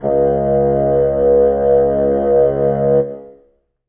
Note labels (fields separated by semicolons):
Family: reed; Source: acoustic; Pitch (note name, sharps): C#2; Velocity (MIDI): 50; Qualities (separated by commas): reverb